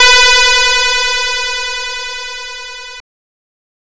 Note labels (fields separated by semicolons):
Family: guitar; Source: synthesizer; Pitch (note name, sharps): B4; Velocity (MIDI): 127; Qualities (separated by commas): bright, distorted